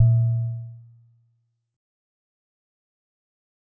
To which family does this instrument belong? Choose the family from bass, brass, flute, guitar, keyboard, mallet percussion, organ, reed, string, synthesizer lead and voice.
mallet percussion